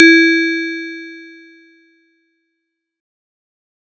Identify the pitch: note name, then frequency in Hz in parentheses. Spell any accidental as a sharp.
E4 (329.6 Hz)